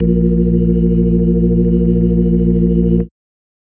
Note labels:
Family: organ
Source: electronic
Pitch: A#1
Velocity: 100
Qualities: dark

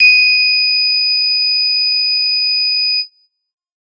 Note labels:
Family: bass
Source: synthesizer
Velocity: 25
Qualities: bright

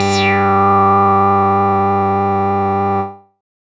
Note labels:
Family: bass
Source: synthesizer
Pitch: G2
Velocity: 100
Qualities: bright, distorted, non-linear envelope

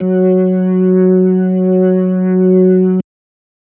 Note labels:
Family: organ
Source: electronic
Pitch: F#3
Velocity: 100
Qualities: distorted

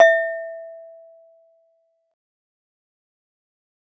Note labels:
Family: mallet percussion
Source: acoustic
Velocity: 75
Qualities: fast decay

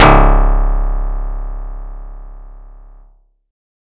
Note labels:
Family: guitar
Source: acoustic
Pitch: C#1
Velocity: 100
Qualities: bright

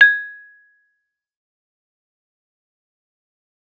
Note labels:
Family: mallet percussion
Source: acoustic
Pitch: G#6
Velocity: 100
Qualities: fast decay, percussive

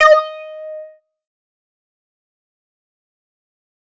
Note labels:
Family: bass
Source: synthesizer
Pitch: D#5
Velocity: 100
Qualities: distorted, fast decay

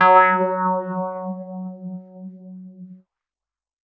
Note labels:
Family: keyboard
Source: electronic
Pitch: F#3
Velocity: 127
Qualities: non-linear envelope

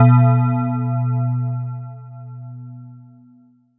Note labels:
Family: mallet percussion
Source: electronic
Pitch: B2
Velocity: 75

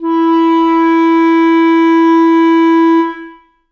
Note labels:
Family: reed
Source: acoustic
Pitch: E4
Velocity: 100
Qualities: reverb

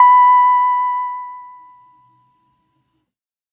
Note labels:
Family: keyboard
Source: electronic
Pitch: B5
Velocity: 25

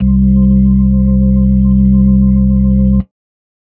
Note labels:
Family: organ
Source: electronic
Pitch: C2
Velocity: 127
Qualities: dark

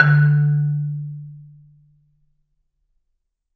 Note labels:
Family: mallet percussion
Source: acoustic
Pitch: D3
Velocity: 127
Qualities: reverb

